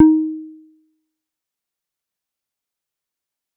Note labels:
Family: bass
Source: synthesizer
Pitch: D#4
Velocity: 25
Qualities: fast decay, percussive

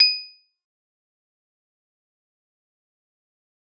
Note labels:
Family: mallet percussion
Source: acoustic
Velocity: 100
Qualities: bright, fast decay, percussive

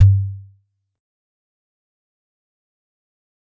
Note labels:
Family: mallet percussion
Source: acoustic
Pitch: G2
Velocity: 50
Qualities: dark, fast decay, percussive

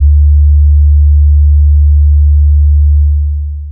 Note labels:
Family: bass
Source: synthesizer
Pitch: D2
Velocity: 25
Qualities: long release

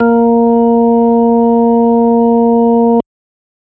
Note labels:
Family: organ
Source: electronic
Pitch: A#3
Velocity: 50

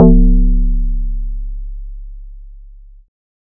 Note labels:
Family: bass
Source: synthesizer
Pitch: C#1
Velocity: 127

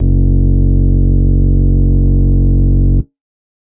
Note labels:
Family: organ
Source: electronic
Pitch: F#1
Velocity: 127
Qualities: distorted

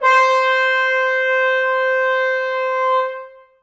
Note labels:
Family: brass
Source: acoustic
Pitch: C5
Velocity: 50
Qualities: reverb

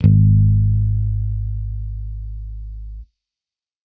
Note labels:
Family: bass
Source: electronic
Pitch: G#1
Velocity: 50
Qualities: distorted

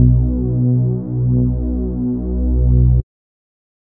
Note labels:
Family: bass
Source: synthesizer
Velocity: 75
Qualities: dark

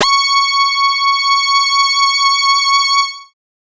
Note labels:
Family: bass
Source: synthesizer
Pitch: C#6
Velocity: 75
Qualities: bright, distorted, multiphonic

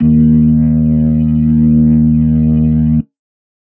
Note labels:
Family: organ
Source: electronic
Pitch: D#2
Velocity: 100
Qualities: distorted

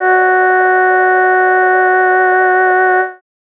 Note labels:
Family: voice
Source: synthesizer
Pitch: F#4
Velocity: 75

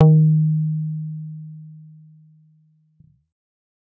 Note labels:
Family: bass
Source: synthesizer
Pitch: D#3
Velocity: 100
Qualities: dark

